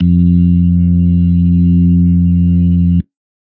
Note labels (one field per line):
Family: organ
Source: electronic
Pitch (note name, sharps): F2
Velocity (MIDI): 75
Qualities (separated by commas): dark